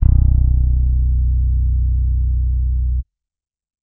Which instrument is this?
electronic bass